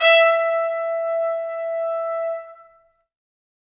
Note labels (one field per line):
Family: brass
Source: acoustic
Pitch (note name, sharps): E5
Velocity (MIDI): 127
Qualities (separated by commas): bright, reverb